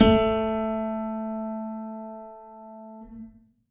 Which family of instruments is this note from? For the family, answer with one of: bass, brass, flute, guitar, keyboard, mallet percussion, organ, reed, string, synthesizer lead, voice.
keyboard